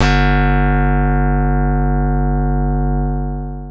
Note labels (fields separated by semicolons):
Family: keyboard; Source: electronic; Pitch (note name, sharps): G1; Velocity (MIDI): 50; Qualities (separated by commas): bright, long release